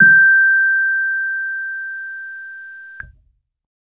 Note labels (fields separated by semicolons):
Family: keyboard; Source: electronic; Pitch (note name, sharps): G6; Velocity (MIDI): 25